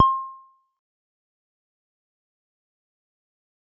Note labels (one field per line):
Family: bass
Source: synthesizer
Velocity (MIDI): 50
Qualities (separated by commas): fast decay, percussive